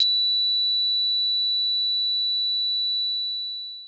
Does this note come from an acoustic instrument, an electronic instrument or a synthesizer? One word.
acoustic